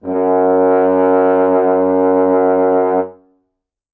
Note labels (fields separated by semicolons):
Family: brass; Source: acoustic; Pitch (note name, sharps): F#2; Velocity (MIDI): 100; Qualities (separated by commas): reverb